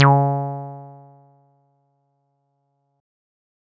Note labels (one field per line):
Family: bass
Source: synthesizer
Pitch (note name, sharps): C#3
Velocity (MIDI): 127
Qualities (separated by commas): distorted